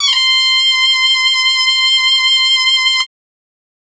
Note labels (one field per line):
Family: reed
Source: acoustic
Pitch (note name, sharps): C6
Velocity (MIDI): 127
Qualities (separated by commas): bright, reverb